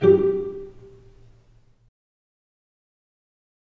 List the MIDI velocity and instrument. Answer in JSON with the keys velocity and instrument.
{"velocity": 50, "instrument": "acoustic string instrument"}